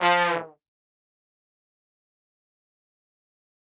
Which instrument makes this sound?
acoustic brass instrument